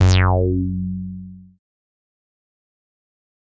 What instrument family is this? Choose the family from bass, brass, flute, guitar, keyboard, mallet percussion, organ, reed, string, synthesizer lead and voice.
bass